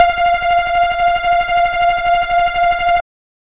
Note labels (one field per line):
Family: bass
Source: synthesizer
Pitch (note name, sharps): F5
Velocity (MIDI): 127